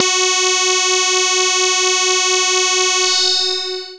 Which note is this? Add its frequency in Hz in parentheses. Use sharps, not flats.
F#4 (370 Hz)